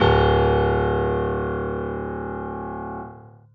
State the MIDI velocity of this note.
127